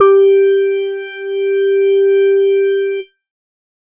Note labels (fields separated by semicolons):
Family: organ; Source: electronic; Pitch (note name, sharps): G4; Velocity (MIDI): 25